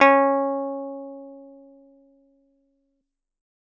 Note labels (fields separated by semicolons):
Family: guitar; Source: acoustic; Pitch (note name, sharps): C#4; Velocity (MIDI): 100